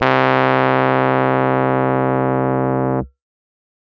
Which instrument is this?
electronic keyboard